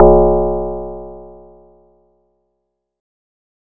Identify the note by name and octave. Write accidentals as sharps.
C1